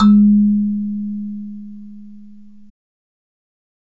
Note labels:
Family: mallet percussion; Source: acoustic; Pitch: G#3; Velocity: 25; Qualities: reverb

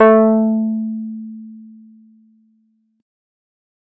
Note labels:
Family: keyboard; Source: electronic; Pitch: A3; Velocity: 75

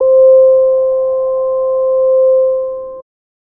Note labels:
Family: bass; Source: synthesizer; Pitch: C5; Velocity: 75; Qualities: distorted

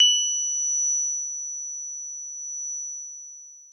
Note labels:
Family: mallet percussion; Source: acoustic; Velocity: 127; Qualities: bright, long release

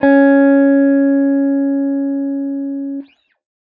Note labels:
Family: guitar; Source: electronic; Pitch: C#4; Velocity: 100

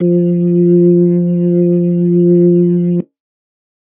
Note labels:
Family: organ; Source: electronic; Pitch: F3; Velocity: 75; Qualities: dark

